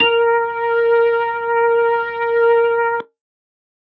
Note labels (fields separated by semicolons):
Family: organ; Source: electronic; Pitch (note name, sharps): A#4; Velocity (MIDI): 50